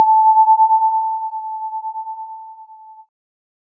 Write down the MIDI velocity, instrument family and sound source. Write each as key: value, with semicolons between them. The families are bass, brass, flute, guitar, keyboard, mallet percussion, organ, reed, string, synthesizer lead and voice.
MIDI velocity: 75; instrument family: keyboard; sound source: electronic